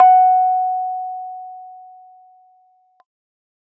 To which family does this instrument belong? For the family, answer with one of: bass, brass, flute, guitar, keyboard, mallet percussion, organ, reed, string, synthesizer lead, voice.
keyboard